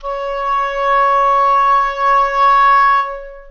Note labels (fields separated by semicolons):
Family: reed; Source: acoustic; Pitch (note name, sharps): C#5; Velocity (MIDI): 25; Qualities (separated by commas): long release, reverb